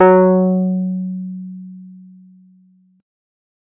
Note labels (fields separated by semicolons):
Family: keyboard; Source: electronic; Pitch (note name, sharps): F#3; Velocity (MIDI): 75